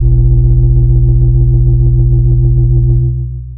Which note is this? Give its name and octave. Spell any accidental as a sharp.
B-1